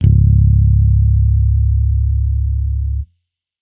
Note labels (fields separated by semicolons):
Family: bass; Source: electronic; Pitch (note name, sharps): C#1; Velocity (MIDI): 25; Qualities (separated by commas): distorted